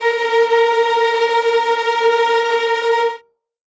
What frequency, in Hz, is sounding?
466.2 Hz